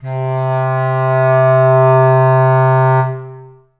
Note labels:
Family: reed; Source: acoustic; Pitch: C3; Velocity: 127; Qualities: long release, reverb

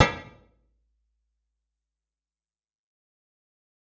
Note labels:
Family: guitar; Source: electronic; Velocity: 100; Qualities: fast decay, percussive, reverb

